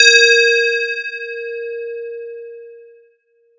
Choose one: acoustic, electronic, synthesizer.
electronic